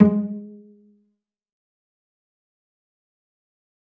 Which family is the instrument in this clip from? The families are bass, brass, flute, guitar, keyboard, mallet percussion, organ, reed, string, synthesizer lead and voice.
string